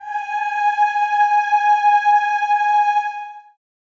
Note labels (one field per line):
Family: voice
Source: acoustic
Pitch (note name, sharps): G#5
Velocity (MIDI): 75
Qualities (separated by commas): reverb